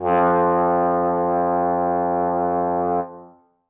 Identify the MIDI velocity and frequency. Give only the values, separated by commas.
25, 87.31 Hz